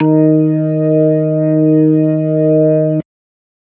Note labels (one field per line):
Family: organ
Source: electronic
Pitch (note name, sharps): D#3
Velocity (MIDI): 100